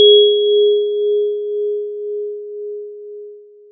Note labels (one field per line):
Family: mallet percussion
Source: acoustic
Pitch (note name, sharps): G#4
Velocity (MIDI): 50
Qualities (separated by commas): long release